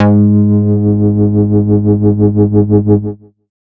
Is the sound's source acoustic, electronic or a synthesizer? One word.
synthesizer